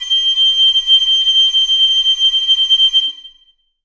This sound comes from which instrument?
acoustic flute